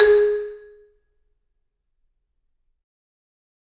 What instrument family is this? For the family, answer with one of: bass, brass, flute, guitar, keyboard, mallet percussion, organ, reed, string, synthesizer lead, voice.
mallet percussion